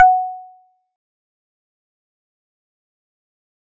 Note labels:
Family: mallet percussion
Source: acoustic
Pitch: F#5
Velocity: 25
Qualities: fast decay, percussive

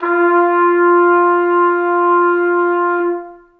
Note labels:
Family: brass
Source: acoustic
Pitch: F4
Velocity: 25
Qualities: reverb

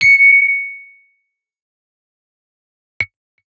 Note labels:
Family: guitar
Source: electronic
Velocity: 50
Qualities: distorted, fast decay

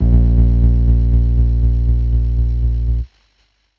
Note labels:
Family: keyboard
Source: electronic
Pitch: A#1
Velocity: 25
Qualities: dark, distorted, tempo-synced

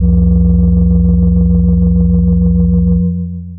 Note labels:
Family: mallet percussion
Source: electronic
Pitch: F0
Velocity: 100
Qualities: long release

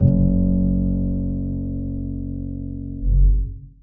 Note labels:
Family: keyboard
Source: acoustic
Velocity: 25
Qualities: dark, reverb

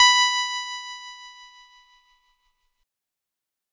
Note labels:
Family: keyboard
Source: electronic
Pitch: B5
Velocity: 100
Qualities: bright, distorted

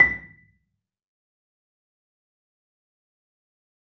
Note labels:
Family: mallet percussion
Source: acoustic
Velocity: 25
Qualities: fast decay, percussive, reverb

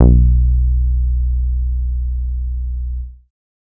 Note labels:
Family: bass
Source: synthesizer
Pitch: B1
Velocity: 75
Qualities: dark

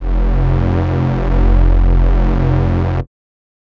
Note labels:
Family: reed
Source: acoustic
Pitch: F1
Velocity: 100

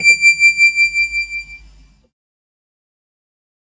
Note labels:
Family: keyboard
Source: synthesizer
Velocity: 100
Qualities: fast decay

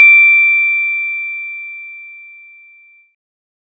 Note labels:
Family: bass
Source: synthesizer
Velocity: 25

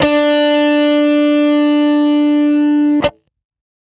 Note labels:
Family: guitar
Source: electronic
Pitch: D4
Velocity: 25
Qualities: distorted

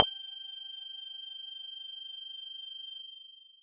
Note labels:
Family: mallet percussion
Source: electronic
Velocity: 75

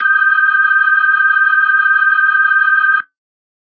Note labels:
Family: organ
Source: electronic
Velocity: 100

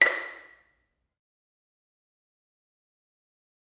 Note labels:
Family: string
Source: acoustic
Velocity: 50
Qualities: fast decay, percussive, reverb

